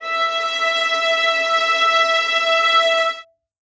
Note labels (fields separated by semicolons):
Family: string; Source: acoustic; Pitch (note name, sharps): E5; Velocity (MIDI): 75; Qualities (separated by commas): reverb